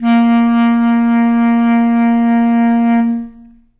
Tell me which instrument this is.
acoustic reed instrument